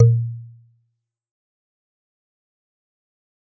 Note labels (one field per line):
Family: mallet percussion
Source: acoustic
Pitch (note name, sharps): A#2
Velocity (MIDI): 100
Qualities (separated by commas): dark, fast decay, percussive